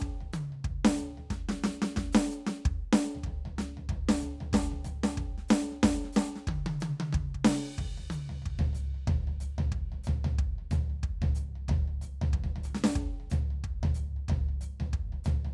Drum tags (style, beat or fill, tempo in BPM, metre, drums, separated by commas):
swing, beat, 185 BPM, 4/4, crash, closed hi-hat, hi-hat pedal, snare, high tom, floor tom, kick